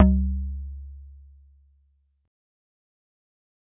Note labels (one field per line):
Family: mallet percussion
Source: acoustic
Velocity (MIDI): 75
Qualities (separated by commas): fast decay